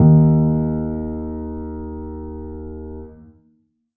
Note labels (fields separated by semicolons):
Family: keyboard; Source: acoustic; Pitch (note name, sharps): D#2; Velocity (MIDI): 50; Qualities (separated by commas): dark